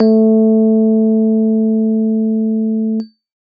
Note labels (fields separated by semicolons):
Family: keyboard; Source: electronic; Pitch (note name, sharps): A3; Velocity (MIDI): 75